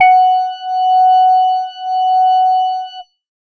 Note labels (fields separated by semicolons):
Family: organ; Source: electronic; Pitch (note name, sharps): F#5; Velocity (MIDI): 100